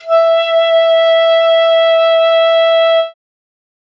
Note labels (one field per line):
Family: flute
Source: acoustic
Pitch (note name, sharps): E5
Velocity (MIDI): 100